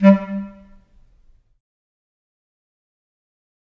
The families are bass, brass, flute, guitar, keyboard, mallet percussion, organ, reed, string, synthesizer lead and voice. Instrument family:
reed